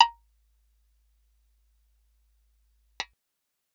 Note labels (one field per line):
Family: bass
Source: synthesizer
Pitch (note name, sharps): A#5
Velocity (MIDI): 100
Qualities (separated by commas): percussive